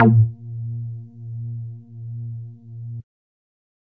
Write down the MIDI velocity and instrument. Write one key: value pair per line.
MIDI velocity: 75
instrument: synthesizer bass